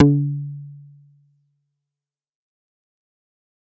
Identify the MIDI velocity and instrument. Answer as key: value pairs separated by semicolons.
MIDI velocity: 75; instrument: synthesizer bass